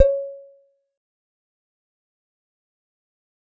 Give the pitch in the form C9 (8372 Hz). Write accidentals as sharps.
C#5 (554.4 Hz)